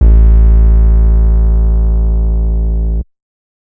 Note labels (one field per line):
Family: bass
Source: synthesizer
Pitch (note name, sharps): A1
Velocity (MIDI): 25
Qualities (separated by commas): distorted